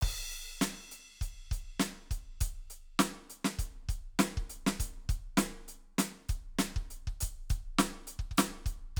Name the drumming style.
rock